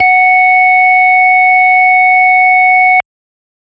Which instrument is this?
electronic organ